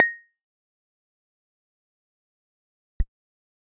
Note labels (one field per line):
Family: keyboard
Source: electronic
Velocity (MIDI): 25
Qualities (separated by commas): fast decay, percussive